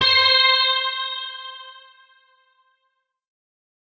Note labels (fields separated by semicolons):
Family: guitar; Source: electronic; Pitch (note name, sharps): C5; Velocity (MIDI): 50